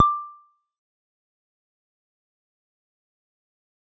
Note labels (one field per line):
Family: bass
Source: synthesizer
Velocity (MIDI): 127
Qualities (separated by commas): fast decay, percussive